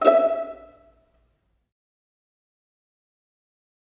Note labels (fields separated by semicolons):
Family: string; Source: acoustic; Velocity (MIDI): 25; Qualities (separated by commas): dark, fast decay, reverb